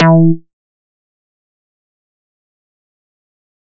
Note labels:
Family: bass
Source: synthesizer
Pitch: E3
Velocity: 75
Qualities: fast decay, percussive

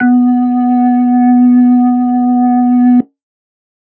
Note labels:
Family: organ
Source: electronic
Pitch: B3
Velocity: 100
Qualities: distorted

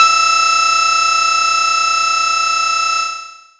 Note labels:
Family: bass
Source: synthesizer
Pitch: E6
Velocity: 127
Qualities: bright, distorted, long release

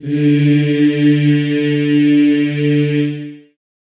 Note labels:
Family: voice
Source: acoustic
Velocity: 100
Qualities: reverb

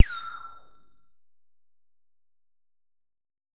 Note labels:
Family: bass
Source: synthesizer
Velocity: 100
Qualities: distorted, percussive

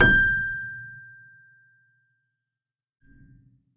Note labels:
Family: keyboard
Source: acoustic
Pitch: G6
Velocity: 75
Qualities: reverb

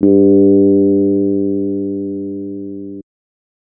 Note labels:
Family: keyboard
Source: electronic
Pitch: G2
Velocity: 25

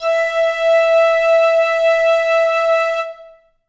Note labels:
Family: reed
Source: acoustic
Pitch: E5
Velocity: 50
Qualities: reverb

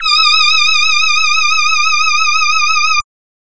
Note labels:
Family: voice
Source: synthesizer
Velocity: 50

